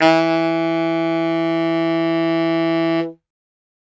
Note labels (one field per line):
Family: reed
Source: acoustic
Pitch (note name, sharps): E3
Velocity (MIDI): 100